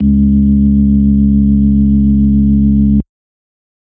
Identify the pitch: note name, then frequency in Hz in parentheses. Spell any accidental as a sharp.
C#2 (69.3 Hz)